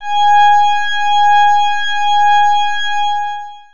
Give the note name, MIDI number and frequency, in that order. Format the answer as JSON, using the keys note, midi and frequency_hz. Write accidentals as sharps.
{"note": "G#5", "midi": 80, "frequency_hz": 830.6}